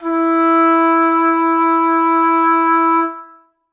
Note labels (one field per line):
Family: reed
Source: acoustic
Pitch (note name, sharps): E4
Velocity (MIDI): 25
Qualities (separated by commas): reverb